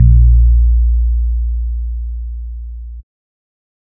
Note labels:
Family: bass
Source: synthesizer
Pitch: A#1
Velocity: 25

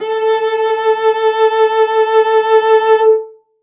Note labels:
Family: string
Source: acoustic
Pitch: A4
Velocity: 127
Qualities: bright, reverb

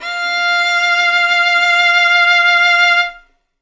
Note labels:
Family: string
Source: acoustic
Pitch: F5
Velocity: 50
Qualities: bright

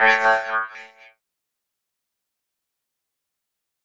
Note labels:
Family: keyboard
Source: electronic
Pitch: A2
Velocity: 127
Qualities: distorted, fast decay, non-linear envelope

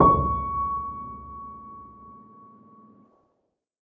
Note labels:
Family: keyboard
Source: acoustic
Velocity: 25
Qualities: reverb

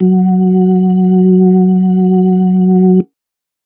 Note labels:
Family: organ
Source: electronic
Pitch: F#3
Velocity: 25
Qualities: dark

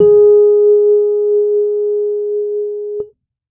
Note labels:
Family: keyboard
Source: electronic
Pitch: G#4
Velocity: 50

